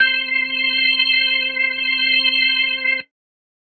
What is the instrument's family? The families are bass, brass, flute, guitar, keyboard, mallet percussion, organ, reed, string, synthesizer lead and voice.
organ